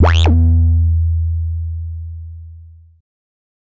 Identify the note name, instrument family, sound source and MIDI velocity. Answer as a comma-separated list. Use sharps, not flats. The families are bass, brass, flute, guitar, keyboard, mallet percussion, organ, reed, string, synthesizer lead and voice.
E2, bass, synthesizer, 100